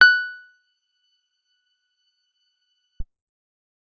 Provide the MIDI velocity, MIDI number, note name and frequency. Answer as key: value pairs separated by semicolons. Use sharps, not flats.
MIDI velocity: 50; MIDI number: 90; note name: F#6; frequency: 1480 Hz